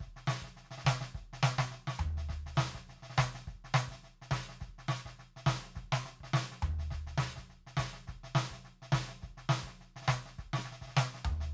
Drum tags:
New Orleans shuffle, beat, 104 BPM, 4/4, hi-hat pedal, snare, cross-stick, floor tom, kick

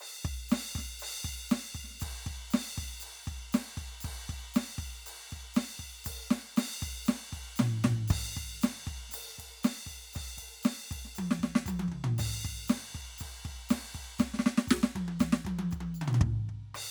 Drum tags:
rock, beat, 118 BPM, 4/4, crash, ride, percussion, snare, cross-stick, high tom, mid tom, floor tom, kick

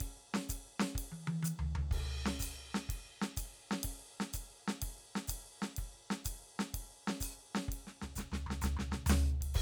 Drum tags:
rock shuffle, beat, 125 BPM, 4/4, crash, ride, closed hi-hat, hi-hat pedal, snare, high tom, floor tom, kick

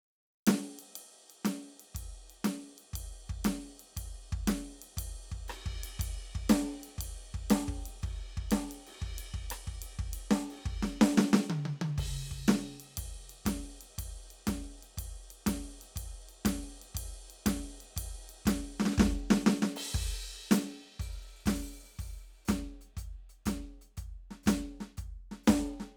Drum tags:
rock, beat, 120 BPM, 4/4, crash, ride, closed hi-hat, open hi-hat, hi-hat pedal, snare, cross-stick, high tom, kick

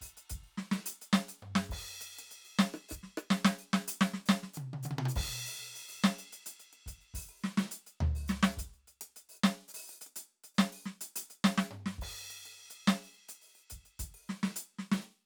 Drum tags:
rock, beat, 140 BPM, 4/4, crash, closed hi-hat, open hi-hat, hi-hat pedal, snare, cross-stick, high tom, mid tom, floor tom, kick

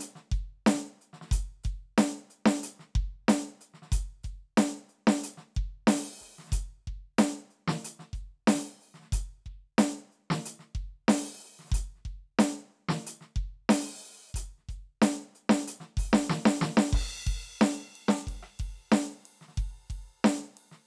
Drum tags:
funk rock, beat, 92 BPM, 4/4, crash, ride, closed hi-hat, open hi-hat, hi-hat pedal, snare, cross-stick, kick

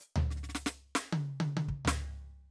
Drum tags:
funk, fill, 95 BPM, 4/4, hi-hat pedal, snare, high tom, floor tom, kick

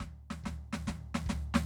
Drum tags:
punk, fill, 144 BPM, 4/4, snare, floor tom, kick

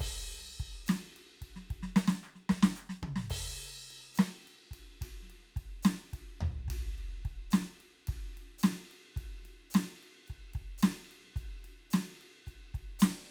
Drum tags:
blues shuffle, beat, 72 BPM, 4/4, crash, ride, hi-hat pedal, percussion, snare, cross-stick, high tom, floor tom, kick

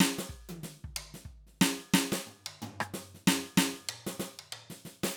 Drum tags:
New Orleans funk, fill, 93 BPM, 4/4, open hi-hat, hi-hat pedal, percussion, snare, cross-stick, high tom, floor tom, kick

